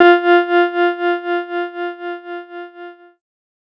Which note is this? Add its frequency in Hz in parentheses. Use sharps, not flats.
F4 (349.2 Hz)